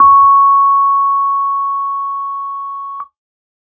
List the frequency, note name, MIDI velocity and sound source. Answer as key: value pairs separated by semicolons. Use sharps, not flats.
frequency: 1109 Hz; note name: C#6; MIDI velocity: 25; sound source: electronic